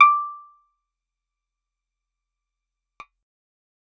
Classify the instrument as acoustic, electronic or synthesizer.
acoustic